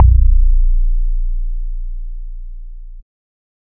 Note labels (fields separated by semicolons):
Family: bass; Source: synthesizer; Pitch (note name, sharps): A#0; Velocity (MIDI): 100